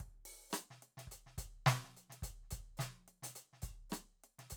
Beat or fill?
beat